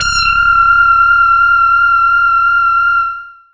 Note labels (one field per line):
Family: bass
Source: synthesizer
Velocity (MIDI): 75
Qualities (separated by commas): tempo-synced